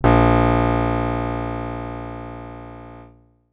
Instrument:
acoustic guitar